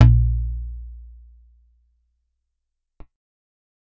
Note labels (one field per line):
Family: guitar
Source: acoustic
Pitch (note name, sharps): A#1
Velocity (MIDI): 50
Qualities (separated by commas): dark